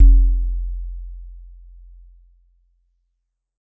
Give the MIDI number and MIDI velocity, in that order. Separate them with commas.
29, 75